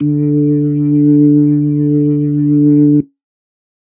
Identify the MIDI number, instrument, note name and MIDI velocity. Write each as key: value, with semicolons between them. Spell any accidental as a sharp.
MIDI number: 50; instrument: electronic organ; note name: D3; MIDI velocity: 127